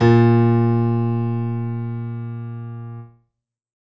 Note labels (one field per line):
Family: keyboard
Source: acoustic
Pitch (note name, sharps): A#2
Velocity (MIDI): 127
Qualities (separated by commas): reverb